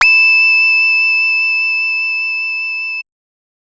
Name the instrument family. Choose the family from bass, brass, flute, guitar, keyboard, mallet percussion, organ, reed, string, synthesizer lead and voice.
bass